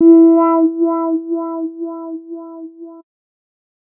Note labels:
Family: bass; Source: synthesizer; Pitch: E4; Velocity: 25; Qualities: distorted

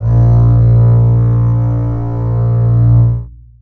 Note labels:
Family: string; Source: acoustic; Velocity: 127; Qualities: long release, reverb

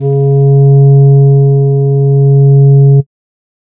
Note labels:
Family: flute; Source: synthesizer; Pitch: C#3; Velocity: 100; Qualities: dark

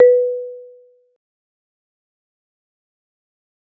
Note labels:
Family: mallet percussion; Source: acoustic; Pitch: B4; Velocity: 25; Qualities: fast decay, percussive

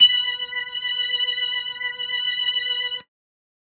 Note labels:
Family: organ; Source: electronic; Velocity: 127; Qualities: bright

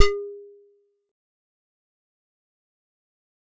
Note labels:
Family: keyboard; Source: acoustic; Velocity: 25; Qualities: fast decay, percussive

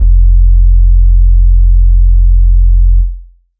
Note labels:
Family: organ; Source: electronic; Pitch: F1; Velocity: 50; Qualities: dark

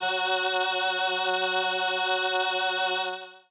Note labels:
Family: keyboard; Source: synthesizer; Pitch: F#3; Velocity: 50; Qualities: bright

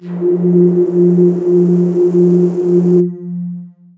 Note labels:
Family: voice; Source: synthesizer; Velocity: 50; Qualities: distorted, long release

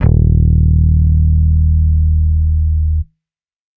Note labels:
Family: bass; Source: electronic; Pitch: D#1; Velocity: 127

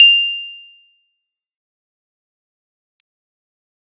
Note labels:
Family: keyboard; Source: electronic; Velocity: 25; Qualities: bright, fast decay, percussive

